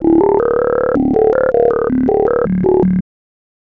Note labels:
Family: bass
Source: synthesizer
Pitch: D1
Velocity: 50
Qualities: tempo-synced

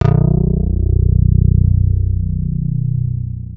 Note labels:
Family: guitar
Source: electronic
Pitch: B0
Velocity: 100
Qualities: long release

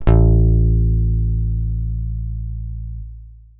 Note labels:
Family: guitar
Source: electronic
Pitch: A1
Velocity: 127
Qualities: long release

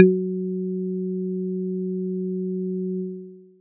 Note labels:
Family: mallet percussion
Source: acoustic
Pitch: F#3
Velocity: 25

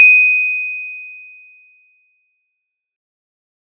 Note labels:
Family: mallet percussion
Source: acoustic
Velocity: 100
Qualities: bright

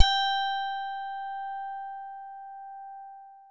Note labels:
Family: guitar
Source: synthesizer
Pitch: G5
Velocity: 100

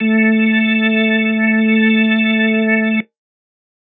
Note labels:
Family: organ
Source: electronic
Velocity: 25

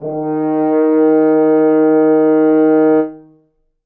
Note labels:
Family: brass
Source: acoustic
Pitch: D#3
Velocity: 75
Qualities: dark, reverb

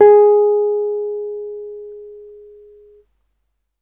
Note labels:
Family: keyboard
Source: electronic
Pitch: G#4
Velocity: 75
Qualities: dark

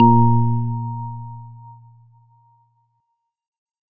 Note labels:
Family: organ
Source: electronic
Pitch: A#2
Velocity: 25

